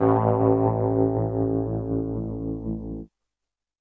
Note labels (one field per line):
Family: keyboard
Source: electronic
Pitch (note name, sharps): A1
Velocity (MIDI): 100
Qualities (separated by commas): distorted